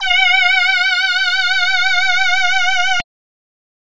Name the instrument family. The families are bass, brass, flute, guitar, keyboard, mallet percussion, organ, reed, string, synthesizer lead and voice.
voice